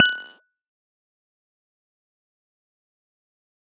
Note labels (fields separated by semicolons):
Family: guitar; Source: electronic; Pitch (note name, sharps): F#6; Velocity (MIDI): 75; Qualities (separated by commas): fast decay, percussive